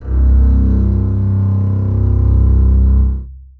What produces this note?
acoustic string instrument